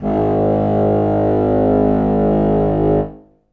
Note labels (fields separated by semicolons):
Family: reed; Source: acoustic; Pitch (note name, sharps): G#1; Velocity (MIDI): 25; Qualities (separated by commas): reverb